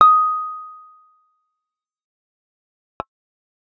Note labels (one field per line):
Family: bass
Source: synthesizer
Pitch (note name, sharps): D#6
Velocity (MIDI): 50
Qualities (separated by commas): fast decay